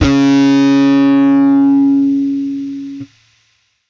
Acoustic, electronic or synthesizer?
electronic